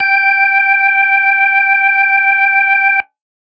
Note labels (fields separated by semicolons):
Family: organ; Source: electronic; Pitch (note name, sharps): G5; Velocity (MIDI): 50